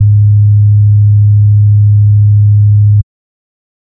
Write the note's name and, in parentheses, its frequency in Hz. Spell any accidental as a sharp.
G#2 (103.8 Hz)